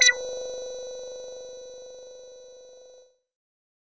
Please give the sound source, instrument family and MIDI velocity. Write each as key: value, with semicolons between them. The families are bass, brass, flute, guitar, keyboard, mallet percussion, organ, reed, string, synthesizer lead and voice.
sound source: synthesizer; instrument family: bass; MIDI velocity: 50